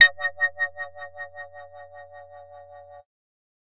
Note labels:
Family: bass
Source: synthesizer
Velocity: 75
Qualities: distorted

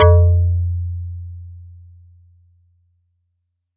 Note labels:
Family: mallet percussion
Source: acoustic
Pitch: F2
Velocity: 100

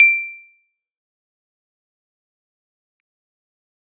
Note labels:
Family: keyboard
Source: electronic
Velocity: 100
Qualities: fast decay, percussive

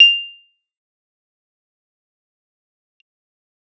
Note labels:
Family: keyboard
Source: electronic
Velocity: 75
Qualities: bright, fast decay, percussive

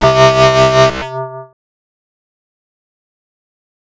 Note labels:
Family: bass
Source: synthesizer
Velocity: 75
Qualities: distorted, fast decay, multiphonic

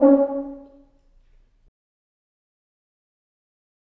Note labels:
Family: brass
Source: acoustic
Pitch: C#4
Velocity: 50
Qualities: dark, fast decay, percussive, reverb

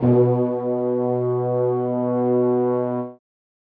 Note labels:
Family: brass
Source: acoustic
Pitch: B2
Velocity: 50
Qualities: reverb

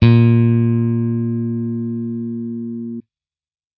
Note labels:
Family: bass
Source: electronic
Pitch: A#2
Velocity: 127

